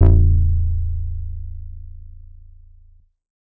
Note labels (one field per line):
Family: bass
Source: synthesizer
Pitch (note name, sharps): A0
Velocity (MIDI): 127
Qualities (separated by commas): dark